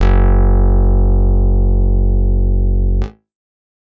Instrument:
acoustic guitar